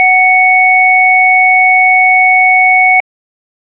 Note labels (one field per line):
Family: organ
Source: electronic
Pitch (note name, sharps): F#5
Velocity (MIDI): 25